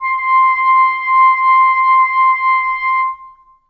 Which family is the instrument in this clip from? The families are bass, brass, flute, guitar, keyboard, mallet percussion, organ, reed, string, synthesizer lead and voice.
reed